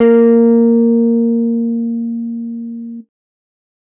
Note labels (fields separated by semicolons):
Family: guitar; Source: electronic; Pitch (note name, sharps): A#3; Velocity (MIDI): 25; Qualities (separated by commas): distorted